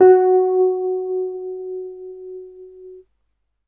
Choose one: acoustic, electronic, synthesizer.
electronic